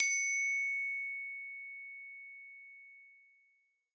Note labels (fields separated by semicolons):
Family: mallet percussion; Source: acoustic; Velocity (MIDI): 75; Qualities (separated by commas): reverb